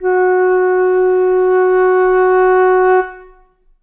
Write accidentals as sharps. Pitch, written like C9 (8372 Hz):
F#4 (370 Hz)